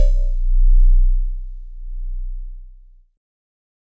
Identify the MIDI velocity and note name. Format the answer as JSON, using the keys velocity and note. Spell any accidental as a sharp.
{"velocity": 50, "note": "B0"}